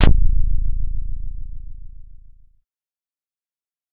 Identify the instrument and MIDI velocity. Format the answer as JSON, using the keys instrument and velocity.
{"instrument": "synthesizer bass", "velocity": 100}